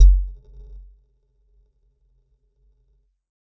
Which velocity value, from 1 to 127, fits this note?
25